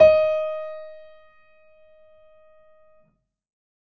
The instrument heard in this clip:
acoustic keyboard